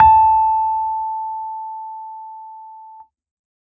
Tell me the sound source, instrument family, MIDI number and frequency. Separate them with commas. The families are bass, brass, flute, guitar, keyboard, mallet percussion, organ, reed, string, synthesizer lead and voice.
electronic, keyboard, 81, 880 Hz